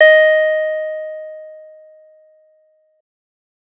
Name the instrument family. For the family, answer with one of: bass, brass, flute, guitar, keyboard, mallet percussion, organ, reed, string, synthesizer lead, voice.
bass